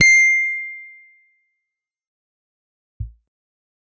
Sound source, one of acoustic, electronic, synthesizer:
electronic